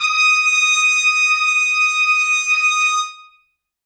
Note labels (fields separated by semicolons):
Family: brass; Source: acoustic; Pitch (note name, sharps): D#6; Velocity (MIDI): 127; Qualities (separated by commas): reverb